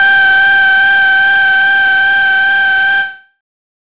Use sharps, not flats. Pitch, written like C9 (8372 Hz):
G5 (784 Hz)